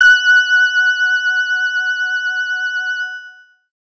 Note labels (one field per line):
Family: organ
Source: electronic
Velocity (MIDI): 25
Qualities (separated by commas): bright